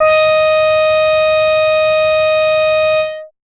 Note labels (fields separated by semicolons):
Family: bass; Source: synthesizer; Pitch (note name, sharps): D#5; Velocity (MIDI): 127; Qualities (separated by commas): bright, distorted